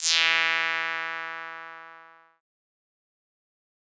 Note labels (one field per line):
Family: bass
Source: synthesizer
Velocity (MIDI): 75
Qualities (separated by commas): bright, distorted, fast decay